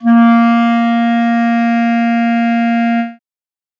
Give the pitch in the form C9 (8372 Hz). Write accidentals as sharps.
A#3 (233.1 Hz)